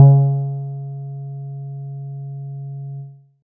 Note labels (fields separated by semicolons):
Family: guitar; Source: synthesizer; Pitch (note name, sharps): C#3; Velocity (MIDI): 50; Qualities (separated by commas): dark